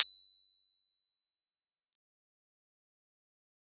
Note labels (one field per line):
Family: mallet percussion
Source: acoustic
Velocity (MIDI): 75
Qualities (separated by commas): bright, fast decay